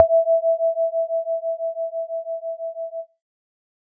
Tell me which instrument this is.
synthesizer lead